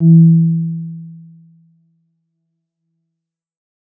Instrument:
electronic keyboard